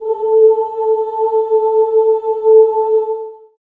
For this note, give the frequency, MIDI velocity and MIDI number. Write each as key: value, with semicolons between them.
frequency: 440 Hz; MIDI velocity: 50; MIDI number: 69